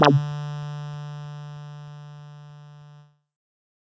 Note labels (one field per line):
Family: bass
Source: synthesizer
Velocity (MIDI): 25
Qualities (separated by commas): distorted